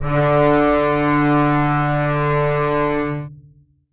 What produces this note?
acoustic string instrument